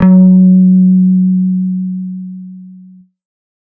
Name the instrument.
synthesizer bass